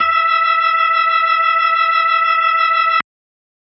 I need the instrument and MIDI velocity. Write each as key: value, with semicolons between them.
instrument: electronic organ; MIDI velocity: 100